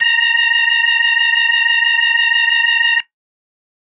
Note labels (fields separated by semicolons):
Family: organ; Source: electronic; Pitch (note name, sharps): A#5; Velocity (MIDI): 100; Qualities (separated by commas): bright